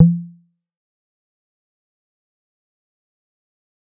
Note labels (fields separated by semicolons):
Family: bass; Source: synthesizer; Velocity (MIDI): 100; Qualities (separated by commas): fast decay, percussive